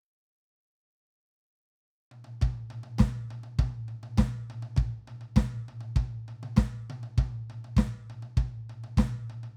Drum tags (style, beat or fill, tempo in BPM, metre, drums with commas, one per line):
rock
beat
100 BPM
4/4
snare, mid tom, kick